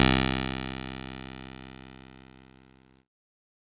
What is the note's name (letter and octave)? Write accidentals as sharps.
C2